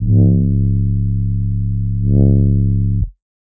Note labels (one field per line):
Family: bass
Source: synthesizer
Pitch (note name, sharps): C#1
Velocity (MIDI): 127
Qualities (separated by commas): dark